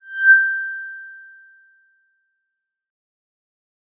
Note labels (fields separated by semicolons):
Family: mallet percussion; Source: electronic; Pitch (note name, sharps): G6; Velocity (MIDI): 127; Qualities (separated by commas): bright, fast decay